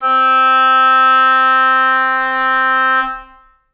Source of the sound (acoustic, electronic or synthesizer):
acoustic